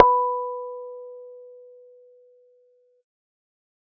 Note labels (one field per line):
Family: bass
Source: synthesizer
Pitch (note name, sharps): B4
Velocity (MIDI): 127